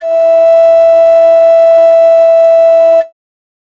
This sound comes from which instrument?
acoustic flute